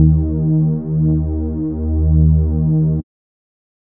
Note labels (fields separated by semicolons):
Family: bass; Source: synthesizer; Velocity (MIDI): 25; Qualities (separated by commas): dark